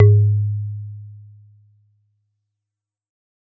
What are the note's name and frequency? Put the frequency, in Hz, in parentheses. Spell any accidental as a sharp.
G#2 (103.8 Hz)